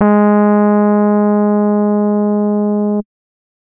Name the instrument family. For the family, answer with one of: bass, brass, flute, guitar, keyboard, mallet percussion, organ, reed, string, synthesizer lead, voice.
keyboard